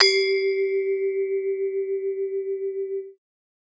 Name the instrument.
acoustic mallet percussion instrument